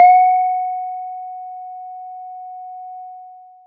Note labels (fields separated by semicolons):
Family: mallet percussion; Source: acoustic; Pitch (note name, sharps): F#5; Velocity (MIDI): 50; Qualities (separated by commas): long release